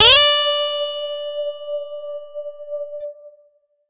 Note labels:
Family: guitar; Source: electronic; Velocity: 127; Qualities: bright, distorted

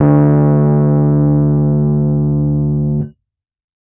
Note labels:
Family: keyboard; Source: electronic; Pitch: D2; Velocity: 127; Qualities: distorted

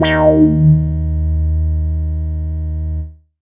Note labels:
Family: bass; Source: synthesizer; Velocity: 50; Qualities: distorted, non-linear envelope

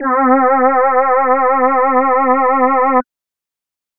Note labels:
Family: voice; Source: synthesizer; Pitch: C4; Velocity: 50

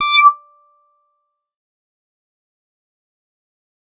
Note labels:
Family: bass; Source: synthesizer; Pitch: D6; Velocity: 100; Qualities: bright, distorted, fast decay, percussive

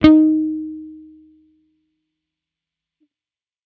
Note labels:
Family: bass; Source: electronic; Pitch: D#4; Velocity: 127; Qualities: fast decay

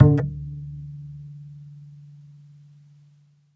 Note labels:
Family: string; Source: acoustic; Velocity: 127; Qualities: reverb

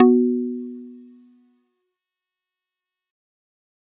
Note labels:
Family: mallet percussion; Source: acoustic; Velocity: 75; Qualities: multiphonic

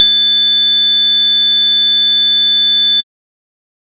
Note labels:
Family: bass; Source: synthesizer; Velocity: 75; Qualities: bright, distorted, tempo-synced

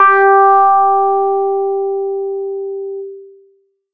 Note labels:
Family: bass; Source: synthesizer; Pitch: G4; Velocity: 100; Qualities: distorted

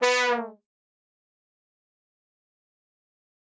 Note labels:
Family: brass; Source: acoustic; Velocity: 127; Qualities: bright, fast decay, reverb

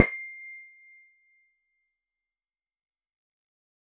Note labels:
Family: keyboard; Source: electronic; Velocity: 100; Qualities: fast decay, percussive

